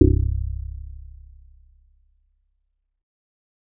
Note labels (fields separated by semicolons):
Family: bass; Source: synthesizer; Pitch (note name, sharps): C1; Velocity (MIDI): 75; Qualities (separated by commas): dark